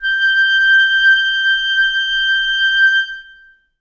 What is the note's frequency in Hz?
1568 Hz